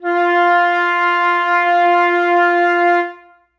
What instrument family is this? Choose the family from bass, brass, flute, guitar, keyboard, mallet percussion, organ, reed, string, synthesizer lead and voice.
flute